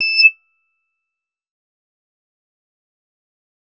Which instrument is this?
synthesizer bass